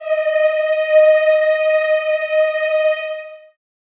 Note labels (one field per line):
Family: voice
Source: acoustic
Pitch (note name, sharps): D#5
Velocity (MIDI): 127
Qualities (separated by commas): long release, reverb